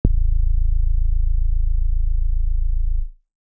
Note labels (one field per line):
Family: keyboard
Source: electronic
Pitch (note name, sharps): A0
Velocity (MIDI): 25